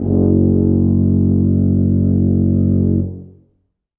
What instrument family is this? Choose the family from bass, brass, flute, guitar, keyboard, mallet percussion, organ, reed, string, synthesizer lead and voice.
brass